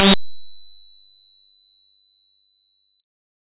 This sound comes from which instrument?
synthesizer bass